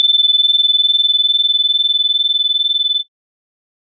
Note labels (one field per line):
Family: organ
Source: electronic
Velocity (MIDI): 50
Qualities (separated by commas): bright